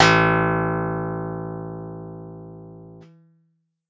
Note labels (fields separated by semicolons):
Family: guitar; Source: synthesizer; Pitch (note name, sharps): A1; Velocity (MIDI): 25